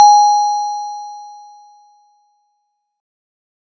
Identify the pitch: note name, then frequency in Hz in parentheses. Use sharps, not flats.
G#5 (830.6 Hz)